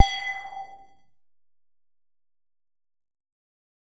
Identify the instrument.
synthesizer bass